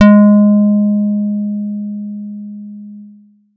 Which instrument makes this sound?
electronic guitar